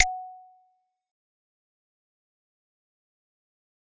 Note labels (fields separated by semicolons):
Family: mallet percussion; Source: acoustic; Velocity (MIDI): 25; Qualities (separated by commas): fast decay, percussive